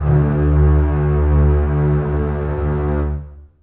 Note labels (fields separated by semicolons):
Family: string; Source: acoustic; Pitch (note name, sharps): D2; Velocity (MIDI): 127; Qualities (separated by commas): long release, reverb